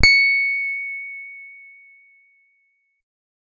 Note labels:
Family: guitar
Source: electronic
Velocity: 25

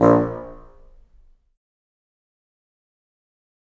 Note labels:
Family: reed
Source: acoustic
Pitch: A#1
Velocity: 100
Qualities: fast decay, percussive, reverb

